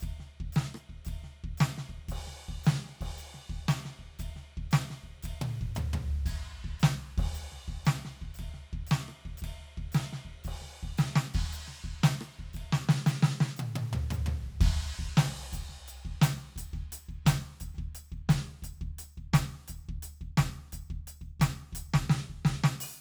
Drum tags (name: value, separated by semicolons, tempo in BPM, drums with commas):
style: rock; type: beat; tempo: 115 BPM; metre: 4/4; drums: crash, ride, percussion, snare, cross-stick, high tom, floor tom, kick